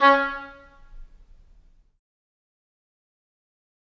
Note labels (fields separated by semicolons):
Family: reed; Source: acoustic; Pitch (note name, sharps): C#4; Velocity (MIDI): 25; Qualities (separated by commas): fast decay, percussive, reverb